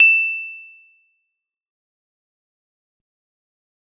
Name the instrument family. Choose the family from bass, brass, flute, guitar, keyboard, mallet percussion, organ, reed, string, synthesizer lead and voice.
guitar